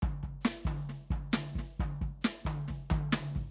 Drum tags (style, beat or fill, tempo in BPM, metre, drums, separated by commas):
rock, fill, 135 BPM, 4/4, hi-hat pedal, snare, mid tom, floor tom, kick